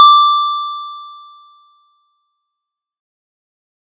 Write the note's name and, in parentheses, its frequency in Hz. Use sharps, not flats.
D6 (1175 Hz)